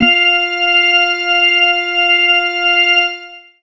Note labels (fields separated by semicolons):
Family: organ; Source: electronic; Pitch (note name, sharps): F5; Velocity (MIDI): 50; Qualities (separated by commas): long release, reverb